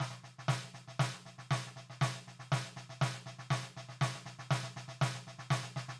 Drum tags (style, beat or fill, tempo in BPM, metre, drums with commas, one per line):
jazz
beat
120 BPM
4/4
snare